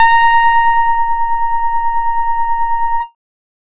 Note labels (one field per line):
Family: bass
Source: synthesizer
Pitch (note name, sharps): A#5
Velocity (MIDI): 50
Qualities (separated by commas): distorted, multiphonic, tempo-synced